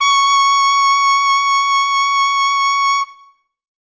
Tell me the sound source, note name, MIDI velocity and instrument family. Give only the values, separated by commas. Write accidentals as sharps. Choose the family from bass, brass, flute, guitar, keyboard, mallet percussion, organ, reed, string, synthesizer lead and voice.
acoustic, C#6, 127, brass